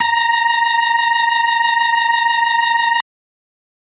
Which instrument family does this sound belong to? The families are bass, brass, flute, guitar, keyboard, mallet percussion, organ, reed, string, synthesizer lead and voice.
organ